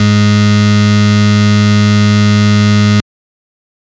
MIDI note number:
44